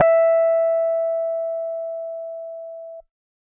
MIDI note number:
76